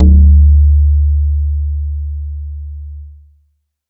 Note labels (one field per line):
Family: bass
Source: synthesizer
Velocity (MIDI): 127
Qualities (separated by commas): dark, distorted